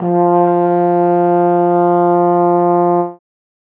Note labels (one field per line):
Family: brass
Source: acoustic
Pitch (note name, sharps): F3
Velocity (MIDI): 50